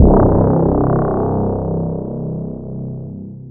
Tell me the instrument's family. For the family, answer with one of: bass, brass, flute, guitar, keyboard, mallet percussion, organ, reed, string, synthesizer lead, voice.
mallet percussion